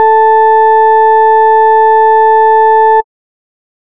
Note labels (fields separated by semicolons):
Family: bass; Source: synthesizer; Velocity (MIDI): 50; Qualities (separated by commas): distorted